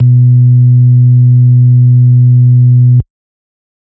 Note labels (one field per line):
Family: organ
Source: electronic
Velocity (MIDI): 25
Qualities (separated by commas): dark